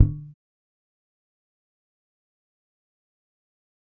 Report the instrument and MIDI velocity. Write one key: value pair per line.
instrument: electronic bass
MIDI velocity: 25